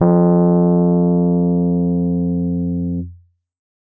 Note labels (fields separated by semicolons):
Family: keyboard; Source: electronic; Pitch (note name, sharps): F2; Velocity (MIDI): 127